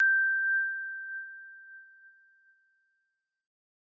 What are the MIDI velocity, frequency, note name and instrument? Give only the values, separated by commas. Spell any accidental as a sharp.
50, 1568 Hz, G6, electronic keyboard